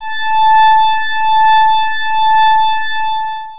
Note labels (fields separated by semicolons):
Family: organ; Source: electronic; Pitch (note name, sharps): A5; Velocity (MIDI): 25; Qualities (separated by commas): distorted, long release